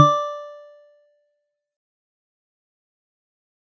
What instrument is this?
acoustic mallet percussion instrument